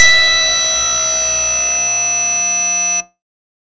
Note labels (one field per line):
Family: bass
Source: synthesizer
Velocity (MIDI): 100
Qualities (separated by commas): bright, distorted